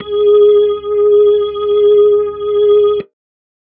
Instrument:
electronic organ